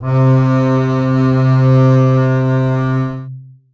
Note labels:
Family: string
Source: acoustic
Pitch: C3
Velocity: 25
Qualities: long release, reverb

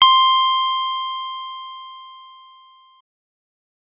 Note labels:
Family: keyboard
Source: electronic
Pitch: C6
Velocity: 50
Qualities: distorted

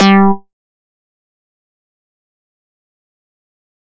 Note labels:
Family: bass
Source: synthesizer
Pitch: G3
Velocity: 100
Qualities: fast decay, percussive

